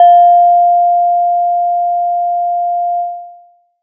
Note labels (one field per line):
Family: mallet percussion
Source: acoustic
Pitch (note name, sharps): F5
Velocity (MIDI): 50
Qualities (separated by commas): long release